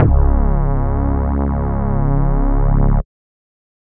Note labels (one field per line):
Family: bass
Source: synthesizer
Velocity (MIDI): 100